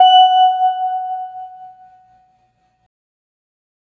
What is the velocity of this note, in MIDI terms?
75